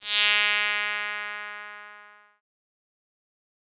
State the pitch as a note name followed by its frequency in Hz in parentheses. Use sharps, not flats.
G#3 (207.7 Hz)